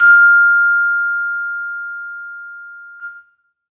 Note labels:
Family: mallet percussion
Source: acoustic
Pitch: F6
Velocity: 127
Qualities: reverb

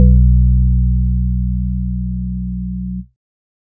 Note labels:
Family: organ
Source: electronic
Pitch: B1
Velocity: 100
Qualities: dark

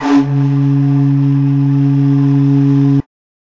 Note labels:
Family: flute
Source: acoustic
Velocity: 100

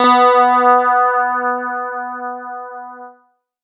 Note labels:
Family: guitar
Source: electronic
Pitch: B3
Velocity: 127

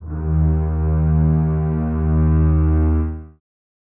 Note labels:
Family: string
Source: acoustic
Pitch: D#2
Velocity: 75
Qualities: reverb

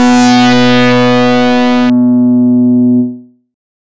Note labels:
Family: bass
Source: synthesizer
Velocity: 127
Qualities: bright, distorted

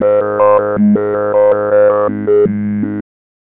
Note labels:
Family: bass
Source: synthesizer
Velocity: 127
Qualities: tempo-synced

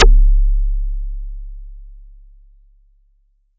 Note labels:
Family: mallet percussion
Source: acoustic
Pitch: C#1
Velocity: 25

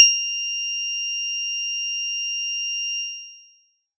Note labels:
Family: mallet percussion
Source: acoustic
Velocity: 100

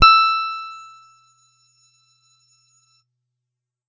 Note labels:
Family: guitar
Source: electronic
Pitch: E6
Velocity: 127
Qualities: bright

